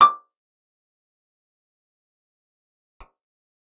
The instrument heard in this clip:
acoustic guitar